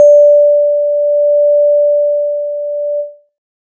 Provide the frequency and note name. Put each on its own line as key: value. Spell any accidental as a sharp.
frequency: 587.3 Hz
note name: D5